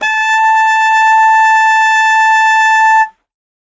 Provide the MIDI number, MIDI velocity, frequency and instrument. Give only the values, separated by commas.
81, 25, 880 Hz, acoustic reed instrument